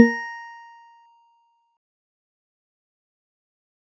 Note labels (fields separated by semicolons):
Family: mallet percussion; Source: acoustic; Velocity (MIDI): 25; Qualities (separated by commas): fast decay, percussive